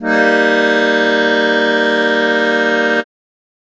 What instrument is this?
acoustic keyboard